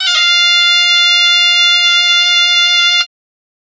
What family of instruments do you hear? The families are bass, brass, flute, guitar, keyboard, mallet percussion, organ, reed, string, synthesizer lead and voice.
reed